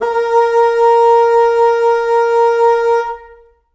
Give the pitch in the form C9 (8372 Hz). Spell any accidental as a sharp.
A#4 (466.2 Hz)